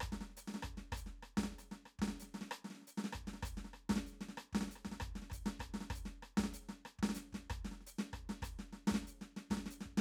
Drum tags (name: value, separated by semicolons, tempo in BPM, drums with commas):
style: maracatu; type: beat; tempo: 96 BPM; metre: 4/4; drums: hi-hat pedal, snare, cross-stick, kick